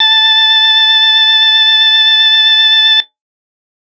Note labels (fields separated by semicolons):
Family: organ; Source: electronic; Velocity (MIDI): 127